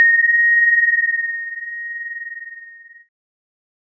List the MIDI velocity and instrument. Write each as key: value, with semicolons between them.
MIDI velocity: 75; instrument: electronic keyboard